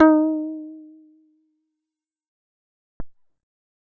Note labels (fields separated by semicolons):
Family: bass; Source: synthesizer; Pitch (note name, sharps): D#4; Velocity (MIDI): 50; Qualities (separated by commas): fast decay